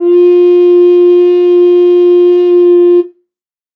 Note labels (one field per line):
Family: flute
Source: acoustic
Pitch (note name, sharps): F4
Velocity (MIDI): 100